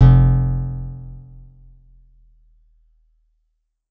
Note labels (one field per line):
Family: guitar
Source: acoustic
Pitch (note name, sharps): F1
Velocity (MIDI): 25